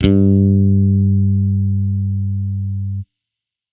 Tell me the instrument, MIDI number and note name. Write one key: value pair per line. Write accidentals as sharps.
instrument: electronic bass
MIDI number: 43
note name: G2